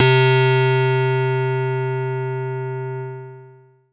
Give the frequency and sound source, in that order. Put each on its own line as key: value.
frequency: 130.8 Hz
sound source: electronic